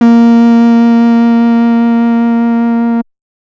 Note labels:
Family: bass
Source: synthesizer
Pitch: A#3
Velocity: 75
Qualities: distorted

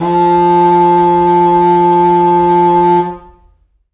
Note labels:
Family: reed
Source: acoustic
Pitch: F3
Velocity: 100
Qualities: distorted, long release, reverb

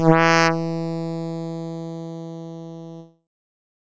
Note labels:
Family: keyboard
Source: synthesizer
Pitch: E3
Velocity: 127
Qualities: bright, distorted

